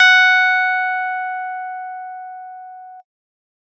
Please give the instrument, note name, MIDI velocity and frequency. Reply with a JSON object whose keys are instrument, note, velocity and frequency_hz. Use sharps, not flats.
{"instrument": "electronic keyboard", "note": "F#5", "velocity": 127, "frequency_hz": 740}